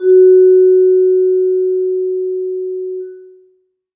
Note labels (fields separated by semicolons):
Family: mallet percussion; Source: acoustic; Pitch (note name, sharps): F#4; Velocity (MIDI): 25; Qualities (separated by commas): reverb